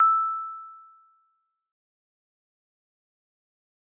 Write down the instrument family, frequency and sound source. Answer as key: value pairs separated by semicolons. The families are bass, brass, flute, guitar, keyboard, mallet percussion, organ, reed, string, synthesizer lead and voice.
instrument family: mallet percussion; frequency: 1319 Hz; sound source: acoustic